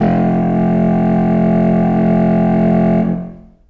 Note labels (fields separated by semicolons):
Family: reed; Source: acoustic; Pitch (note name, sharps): F1; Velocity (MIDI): 100; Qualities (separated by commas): distorted, long release, reverb